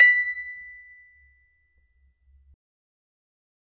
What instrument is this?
acoustic mallet percussion instrument